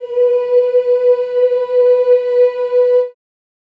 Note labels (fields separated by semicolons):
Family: voice; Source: acoustic; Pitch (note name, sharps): B4; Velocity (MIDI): 25; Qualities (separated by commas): reverb